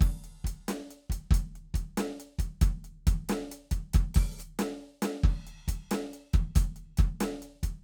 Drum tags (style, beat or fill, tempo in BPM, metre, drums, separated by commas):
rock, beat, 92 BPM, 4/4, crash, closed hi-hat, open hi-hat, hi-hat pedal, snare, kick